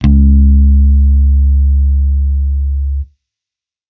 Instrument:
electronic bass